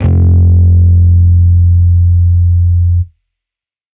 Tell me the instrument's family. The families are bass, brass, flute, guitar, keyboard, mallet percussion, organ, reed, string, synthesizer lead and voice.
bass